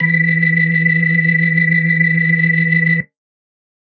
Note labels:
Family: organ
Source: electronic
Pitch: E3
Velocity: 100

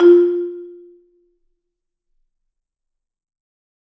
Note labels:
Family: mallet percussion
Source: acoustic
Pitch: F4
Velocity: 100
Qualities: reverb

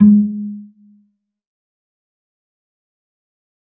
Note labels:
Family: string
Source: acoustic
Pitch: G#3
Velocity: 25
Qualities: dark, fast decay, reverb

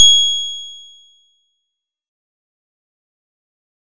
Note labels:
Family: guitar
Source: synthesizer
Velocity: 75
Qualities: bright, fast decay

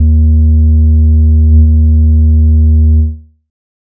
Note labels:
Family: bass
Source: synthesizer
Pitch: D#2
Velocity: 75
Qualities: dark

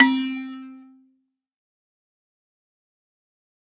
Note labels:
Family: mallet percussion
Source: acoustic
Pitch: C4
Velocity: 100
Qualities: distorted, fast decay, reverb

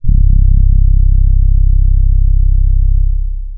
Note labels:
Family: keyboard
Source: electronic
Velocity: 127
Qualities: dark, long release

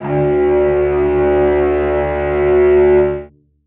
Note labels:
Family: string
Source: acoustic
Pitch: D2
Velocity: 100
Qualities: reverb

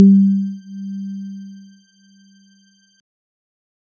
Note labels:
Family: keyboard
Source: electronic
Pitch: G3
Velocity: 75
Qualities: dark

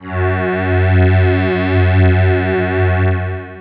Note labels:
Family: voice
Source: synthesizer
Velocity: 25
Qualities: distorted, long release

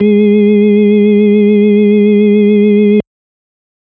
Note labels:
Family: organ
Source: electronic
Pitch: G#3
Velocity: 25

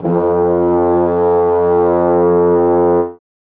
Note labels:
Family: brass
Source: acoustic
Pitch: F2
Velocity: 50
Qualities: reverb

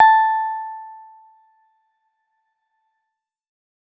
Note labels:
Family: keyboard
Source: electronic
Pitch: A5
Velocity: 75

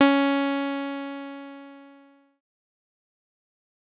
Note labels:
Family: bass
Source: synthesizer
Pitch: C#4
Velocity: 127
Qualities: bright, distorted, fast decay

